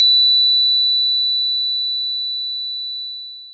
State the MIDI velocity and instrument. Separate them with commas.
75, acoustic mallet percussion instrument